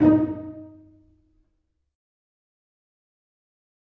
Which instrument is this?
acoustic string instrument